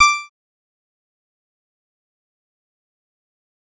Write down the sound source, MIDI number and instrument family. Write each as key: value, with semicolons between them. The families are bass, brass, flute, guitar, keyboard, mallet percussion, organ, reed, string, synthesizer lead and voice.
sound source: synthesizer; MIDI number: 86; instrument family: bass